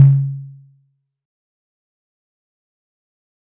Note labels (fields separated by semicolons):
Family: mallet percussion; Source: acoustic; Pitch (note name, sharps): C#3; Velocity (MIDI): 50; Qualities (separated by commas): fast decay, percussive